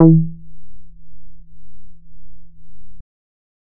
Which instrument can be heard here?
synthesizer bass